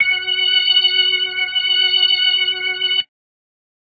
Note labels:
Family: organ; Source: electronic; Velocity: 127; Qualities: bright

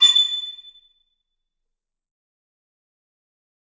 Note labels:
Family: reed; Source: acoustic; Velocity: 75; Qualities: bright, fast decay, percussive, reverb

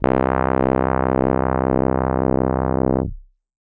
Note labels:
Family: keyboard; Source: electronic; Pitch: C1; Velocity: 75; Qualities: distorted

